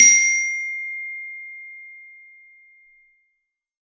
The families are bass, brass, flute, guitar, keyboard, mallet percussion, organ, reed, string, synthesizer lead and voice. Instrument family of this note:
mallet percussion